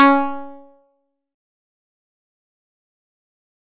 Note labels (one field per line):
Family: guitar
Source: acoustic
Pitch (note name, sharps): C#4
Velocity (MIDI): 50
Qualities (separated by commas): distorted, fast decay, percussive